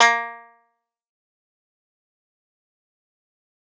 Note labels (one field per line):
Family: guitar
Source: acoustic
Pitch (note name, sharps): A#3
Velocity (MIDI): 100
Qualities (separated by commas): fast decay, percussive